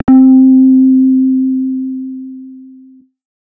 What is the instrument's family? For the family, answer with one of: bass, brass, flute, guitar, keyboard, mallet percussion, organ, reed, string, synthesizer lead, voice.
bass